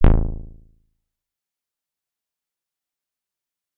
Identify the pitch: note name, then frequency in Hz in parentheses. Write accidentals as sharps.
A0 (27.5 Hz)